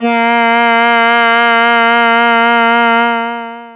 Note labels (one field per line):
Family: voice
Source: synthesizer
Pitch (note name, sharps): A#3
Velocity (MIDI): 100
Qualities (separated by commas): bright, distorted, long release